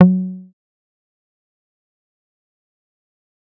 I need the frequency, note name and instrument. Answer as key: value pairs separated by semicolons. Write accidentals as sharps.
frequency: 185 Hz; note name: F#3; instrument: synthesizer bass